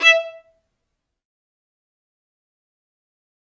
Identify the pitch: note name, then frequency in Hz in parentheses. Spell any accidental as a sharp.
E5 (659.3 Hz)